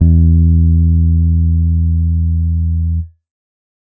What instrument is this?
electronic keyboard